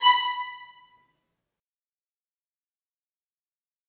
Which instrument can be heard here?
acoustic string instrument